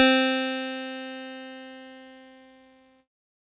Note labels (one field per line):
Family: keyboard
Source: electronic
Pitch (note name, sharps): C4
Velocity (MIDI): 75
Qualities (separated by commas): bright, distorted